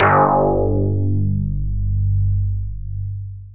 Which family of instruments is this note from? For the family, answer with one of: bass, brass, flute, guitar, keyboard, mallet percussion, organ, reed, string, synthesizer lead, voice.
synthesizer lead